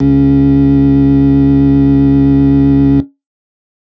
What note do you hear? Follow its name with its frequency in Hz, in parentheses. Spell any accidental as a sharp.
C#2 (69.3 Hz)